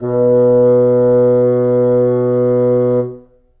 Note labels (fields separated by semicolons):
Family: reed; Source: acoustic; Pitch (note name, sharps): B2; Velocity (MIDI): 50; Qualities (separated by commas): reverb